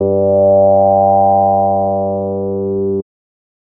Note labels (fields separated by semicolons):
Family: bass; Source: synthesizer; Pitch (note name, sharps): G2; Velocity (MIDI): 50; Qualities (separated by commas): distorted